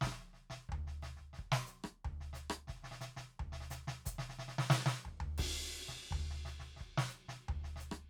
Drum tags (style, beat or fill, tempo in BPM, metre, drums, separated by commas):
samba, beat, 89 BPM, 4/4, ride, hi-hat pedal, snare, cross-stick, floor tom, kick